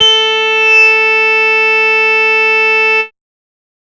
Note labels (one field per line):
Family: bass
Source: synthesizer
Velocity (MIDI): 25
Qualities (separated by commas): bright, distorted, multiphonic